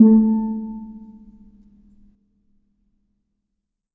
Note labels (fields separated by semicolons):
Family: mallet percussion; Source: acoustic; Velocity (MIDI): 75; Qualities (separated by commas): reverb